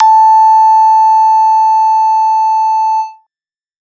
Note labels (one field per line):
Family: bass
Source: synthesizer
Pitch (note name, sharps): A5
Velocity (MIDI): 25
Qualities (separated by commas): bright, distorted